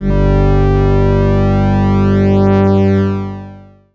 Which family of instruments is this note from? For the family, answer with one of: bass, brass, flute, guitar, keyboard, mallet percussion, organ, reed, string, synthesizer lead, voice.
organ